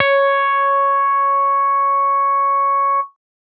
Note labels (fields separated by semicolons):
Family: bass; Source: synthesizer; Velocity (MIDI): 127